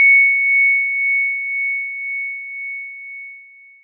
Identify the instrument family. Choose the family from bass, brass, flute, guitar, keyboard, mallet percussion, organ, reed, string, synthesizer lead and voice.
mallet percussion